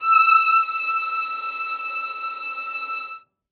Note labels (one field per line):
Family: string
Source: acoustic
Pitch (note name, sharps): E6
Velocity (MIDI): 127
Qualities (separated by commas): reverb